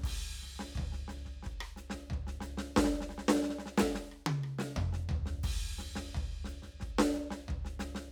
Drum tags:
samba, beat, 89 BPM, 4/4, crash, hi-hat pedal, snare, cross-stick, high tom, mid tom, floor tom, kick

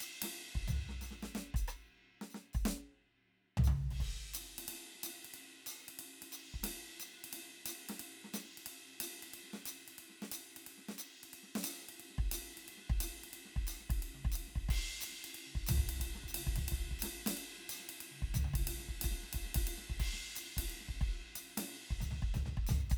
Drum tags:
medium-fast jazz, beat, 180 BPM, 4/4, crash, ride, closed hi-hat, hi-hat pedal, percussion, snare, cross-stick, high tom, floor tom, kick

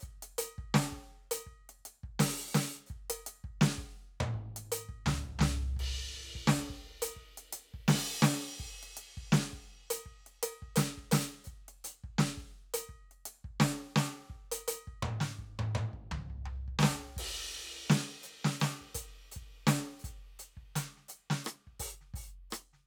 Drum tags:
New Orleans funk, beat, 84 BPM, 4/4, crash, ride, closed hi-hat, open hi-hat, hi-hat pedal, snare, cross-stick, high tom, floor tom, kick

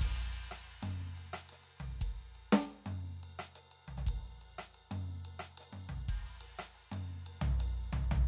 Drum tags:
Latin, beat, 118 BPM, 4/4, ride, hi-hat pedal, snare, cross-stick, mid tom, floor tom, kick

